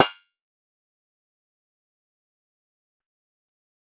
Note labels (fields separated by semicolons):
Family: guitar; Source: synthesizer; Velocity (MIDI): 25; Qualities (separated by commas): fast decay, percussive